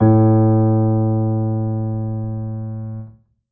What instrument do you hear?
acoustic keyboard